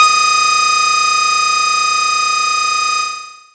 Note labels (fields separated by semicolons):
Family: bass; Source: synthesizer; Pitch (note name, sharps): D#6; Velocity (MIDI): 127; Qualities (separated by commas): bright, distorted, long release